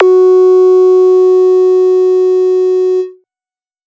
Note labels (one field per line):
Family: bass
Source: synthesizer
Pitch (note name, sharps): F#4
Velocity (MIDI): 100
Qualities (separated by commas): distorted